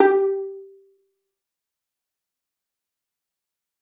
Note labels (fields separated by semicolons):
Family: string; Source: acoustic; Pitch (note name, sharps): G4; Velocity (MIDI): 127; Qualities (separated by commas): fast decay, reverb